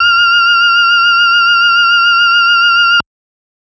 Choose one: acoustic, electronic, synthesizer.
electronic